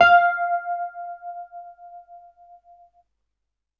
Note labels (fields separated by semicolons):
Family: keyboard; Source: electronic; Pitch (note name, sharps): F5; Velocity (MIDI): 127